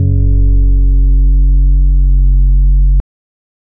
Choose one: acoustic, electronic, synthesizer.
electronic